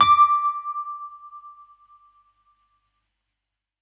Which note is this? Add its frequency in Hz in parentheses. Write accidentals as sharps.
D6 (1175 Hz)